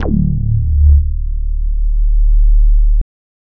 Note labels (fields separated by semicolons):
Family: bass; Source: synthesizer; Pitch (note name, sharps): D1; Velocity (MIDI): 25; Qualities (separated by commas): distorted